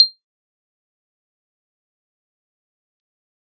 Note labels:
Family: keyboard; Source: electronic; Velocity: 100; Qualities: bright, fast decay, percussive

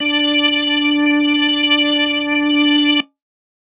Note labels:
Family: organ; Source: electronic; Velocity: 127

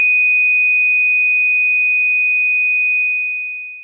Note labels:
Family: synthesizer lead; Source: synthesizer; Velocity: 127; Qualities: bright, long release

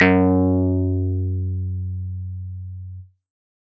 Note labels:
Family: keyboard; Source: electronic; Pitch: F#2; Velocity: 75; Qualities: distorted

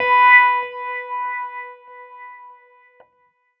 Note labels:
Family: keyboard; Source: electronic; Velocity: 100

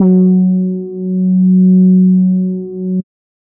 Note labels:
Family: bass; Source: synthesizer; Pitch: F#3; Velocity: 100; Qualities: dark

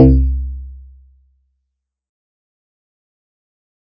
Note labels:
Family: guitar; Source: synthesizer; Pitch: C2; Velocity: 100; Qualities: dark, fast decay

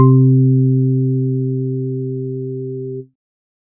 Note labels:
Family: organ; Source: electronic; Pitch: C3; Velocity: 127; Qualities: dark

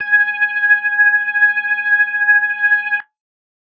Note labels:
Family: organ; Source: electronic; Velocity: 75

